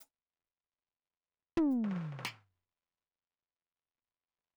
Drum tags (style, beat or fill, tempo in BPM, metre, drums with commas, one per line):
Afro-Cuban
fill
105 BPM
4/4
hi-hat pedal, snare, floor tom